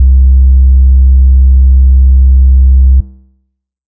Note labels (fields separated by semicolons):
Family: bass; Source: synthesizer; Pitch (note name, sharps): C2; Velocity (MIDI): 100; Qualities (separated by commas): dark